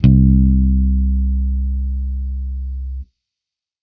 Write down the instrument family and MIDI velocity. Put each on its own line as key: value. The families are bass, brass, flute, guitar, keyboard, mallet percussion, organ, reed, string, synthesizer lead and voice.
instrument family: bass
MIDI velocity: 50